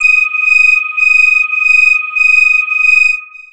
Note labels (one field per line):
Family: bass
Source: synthesizer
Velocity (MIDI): 50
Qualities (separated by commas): distorted, long release, multiphonic